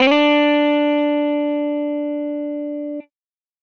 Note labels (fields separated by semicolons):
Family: guitar; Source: electronic; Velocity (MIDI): 127; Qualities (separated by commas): distorted